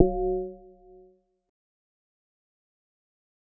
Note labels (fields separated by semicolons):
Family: mallet percussion; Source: synthesizer; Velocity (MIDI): 50; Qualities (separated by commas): fast decay, multiphonic